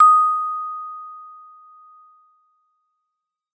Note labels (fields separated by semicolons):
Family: mallet percussion; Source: acoustic; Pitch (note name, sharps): D#6; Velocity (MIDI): 75; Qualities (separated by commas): bright